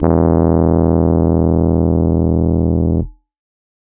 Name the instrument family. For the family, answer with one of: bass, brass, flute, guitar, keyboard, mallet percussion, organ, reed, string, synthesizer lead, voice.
keyboard